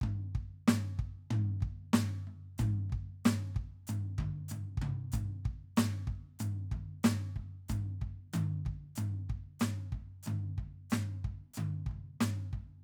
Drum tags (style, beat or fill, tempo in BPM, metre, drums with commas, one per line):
rock
beat
93 BPM
4/4
hi-hat pedal, snare, high tom, mid tom, floor tom, kick